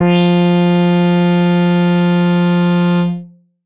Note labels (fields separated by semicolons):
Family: bass; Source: synthesizer; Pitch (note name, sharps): F3; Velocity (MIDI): 75; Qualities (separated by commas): distorted